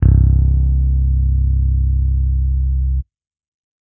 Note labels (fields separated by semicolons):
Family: bass; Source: electronic; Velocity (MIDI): 127